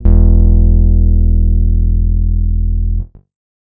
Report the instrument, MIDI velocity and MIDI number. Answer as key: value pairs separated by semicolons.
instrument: acoustic guitar; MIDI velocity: 100; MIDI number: 28